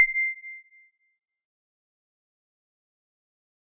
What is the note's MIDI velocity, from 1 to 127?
100